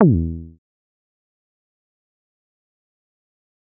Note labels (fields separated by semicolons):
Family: bass; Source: synthesizer; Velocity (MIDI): 25; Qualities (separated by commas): fast decay, percussive